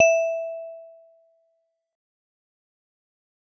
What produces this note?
acoustic mallet percussion instrument